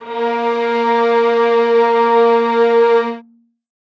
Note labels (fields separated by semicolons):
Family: string; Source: acoustic; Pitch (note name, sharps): A#3; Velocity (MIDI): 25; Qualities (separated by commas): reverb